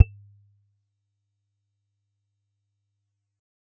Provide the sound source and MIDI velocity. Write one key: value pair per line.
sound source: acoustic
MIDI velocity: 50